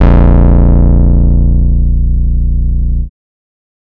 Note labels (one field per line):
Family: bass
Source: synthesizer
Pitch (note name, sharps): A#0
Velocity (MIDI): 50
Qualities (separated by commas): distorted